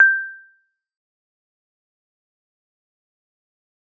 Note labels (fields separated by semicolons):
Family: mallet percussion; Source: acoustic; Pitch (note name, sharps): G6; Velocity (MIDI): 100; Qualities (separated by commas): fast decay, percussive